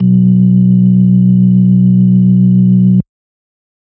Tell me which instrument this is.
electronic organ